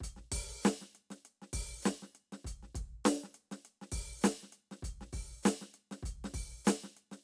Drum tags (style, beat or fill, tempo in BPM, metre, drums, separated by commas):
funk, beat, 100 BPM, 4/4, closed hi-hat, open hi-hat, hi-hat pedal, snare, kick